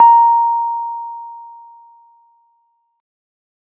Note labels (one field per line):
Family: keyboard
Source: electronic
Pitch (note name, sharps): A#5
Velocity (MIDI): 127